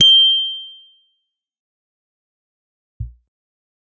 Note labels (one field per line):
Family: guitar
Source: electronic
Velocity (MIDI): 25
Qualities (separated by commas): bright, distorted, fast decay